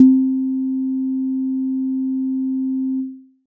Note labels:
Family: keyboard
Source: electronic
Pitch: C4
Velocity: 50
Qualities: dark

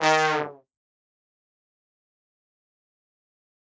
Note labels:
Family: brass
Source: acoustic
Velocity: 127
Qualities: bright, fast decay, reverb

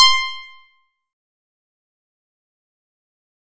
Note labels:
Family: guitar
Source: acoustic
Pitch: C6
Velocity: 50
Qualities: bright, distorted, fast decay, percussive

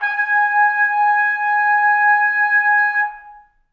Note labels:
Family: brass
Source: acoustic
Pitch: G#5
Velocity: 50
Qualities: reverb

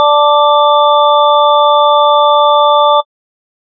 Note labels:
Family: organ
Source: electronic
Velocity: 127

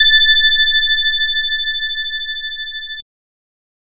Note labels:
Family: bass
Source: synthesizer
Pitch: A6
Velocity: 100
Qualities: bright, distorted, multiphonic

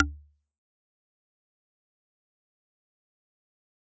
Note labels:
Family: mallet percussion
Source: acoustic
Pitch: D2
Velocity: 100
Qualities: fast decay, percussive

